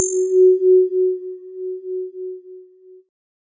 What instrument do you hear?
electronic keyboard